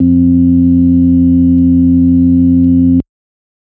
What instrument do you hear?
electronic organ